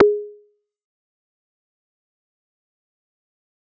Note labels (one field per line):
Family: bass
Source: synthesizer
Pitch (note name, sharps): G#4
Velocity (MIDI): 127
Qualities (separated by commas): dark, fast decay, percussive